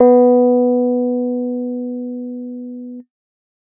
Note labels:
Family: keyboard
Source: electronic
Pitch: B3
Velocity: 75

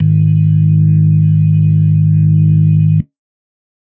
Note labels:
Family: organ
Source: electronic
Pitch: G#1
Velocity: 75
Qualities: dark

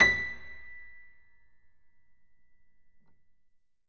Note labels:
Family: keyboard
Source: acoustic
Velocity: 127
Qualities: reverb

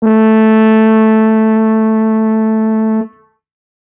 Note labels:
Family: brass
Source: acoustic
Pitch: A3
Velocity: 127

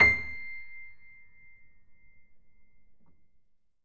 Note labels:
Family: keyboard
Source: acoustic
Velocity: 75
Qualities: reverb

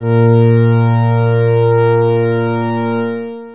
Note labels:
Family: organ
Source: electronic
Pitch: A#2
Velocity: 100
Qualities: distorted, long release

